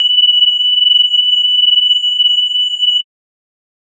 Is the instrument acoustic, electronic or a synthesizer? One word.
electronic